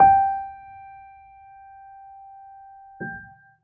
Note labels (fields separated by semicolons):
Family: keyboard; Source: acoustic; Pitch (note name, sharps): G5; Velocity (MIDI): 25; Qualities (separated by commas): percussive